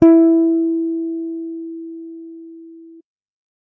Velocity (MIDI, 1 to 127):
127